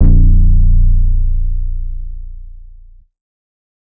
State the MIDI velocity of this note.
75